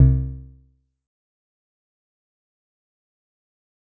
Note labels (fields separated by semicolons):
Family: guitar; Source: synthesizer; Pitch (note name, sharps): C2; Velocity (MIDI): 25; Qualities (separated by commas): dark, fast decay, percussive